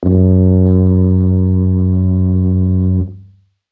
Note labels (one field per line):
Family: brass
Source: acoustic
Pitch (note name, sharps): F#2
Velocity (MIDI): 25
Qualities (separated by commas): dark